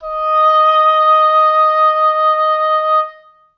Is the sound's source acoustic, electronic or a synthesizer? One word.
acoustic